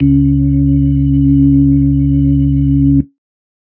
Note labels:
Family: organ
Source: electronic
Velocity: 127

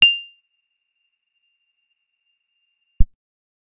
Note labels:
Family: guitar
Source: acoustic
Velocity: 25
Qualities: bright, percussive

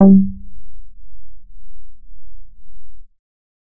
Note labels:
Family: bass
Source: synthesizer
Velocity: 50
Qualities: dark, distorted

